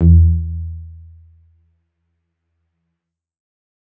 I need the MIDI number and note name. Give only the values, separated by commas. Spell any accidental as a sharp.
40, E2